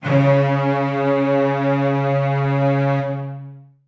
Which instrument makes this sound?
acoustic string instrument